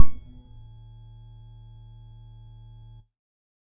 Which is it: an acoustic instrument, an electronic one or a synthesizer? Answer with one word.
synthesizer